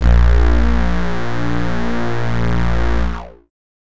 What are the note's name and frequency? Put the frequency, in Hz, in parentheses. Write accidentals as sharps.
A#1 (58.27 Hz)